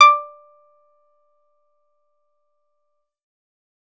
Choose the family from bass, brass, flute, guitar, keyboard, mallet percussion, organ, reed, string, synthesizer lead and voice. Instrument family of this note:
bass